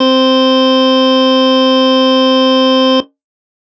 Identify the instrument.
electronic organ